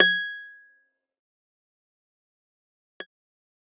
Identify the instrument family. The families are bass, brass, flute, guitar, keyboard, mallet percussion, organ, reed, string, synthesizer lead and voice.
guitar